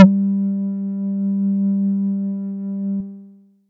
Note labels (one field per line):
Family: bass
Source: synthesizer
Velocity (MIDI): 25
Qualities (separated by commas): multiphonic